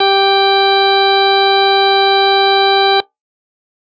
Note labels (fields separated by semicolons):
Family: organ; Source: electronic; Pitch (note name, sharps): G4; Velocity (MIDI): 50